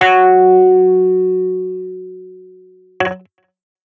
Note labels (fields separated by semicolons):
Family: guitar; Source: electronic; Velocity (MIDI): 127; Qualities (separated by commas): distorted